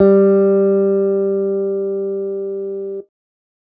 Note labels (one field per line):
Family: guitar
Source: electronic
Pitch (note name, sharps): G3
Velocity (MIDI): 75